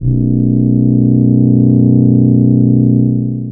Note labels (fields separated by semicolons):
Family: voice; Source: synthesizer; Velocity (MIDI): 25; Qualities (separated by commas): distorted, long release